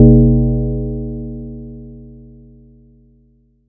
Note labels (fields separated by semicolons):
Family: mallet percussion; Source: acoustic; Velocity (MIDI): 100; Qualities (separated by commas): multiphonic